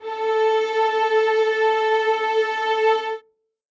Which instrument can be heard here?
acoustic string instrument